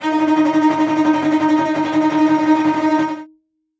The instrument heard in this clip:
acoustic string instrument